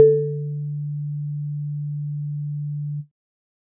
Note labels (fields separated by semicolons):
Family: keyboard; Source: electronic; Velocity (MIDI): 75